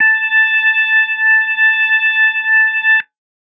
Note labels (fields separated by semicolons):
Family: organ; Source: electronic; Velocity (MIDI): 25